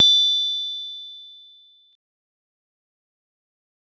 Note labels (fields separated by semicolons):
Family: mallet percussion; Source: acoustic; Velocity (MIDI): 50; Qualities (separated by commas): fast decay, reverb